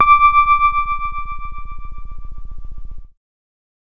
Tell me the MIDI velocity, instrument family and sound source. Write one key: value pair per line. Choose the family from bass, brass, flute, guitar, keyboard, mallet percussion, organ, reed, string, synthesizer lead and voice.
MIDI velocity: 25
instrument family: keyboard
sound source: electronic